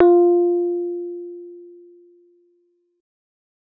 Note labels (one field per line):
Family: keyboard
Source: electronic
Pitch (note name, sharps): F4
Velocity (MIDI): 75